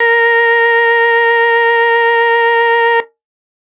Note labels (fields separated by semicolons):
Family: organ; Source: electronic; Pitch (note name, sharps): A#4; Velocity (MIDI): 25